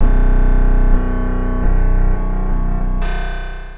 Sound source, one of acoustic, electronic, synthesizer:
acoustic